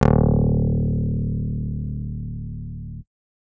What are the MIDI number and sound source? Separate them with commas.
26, electronic